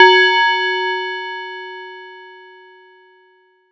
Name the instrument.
acoustic mallet percussion instrument